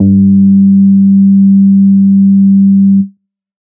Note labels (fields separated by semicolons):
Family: bass; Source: synthesizer; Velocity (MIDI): 50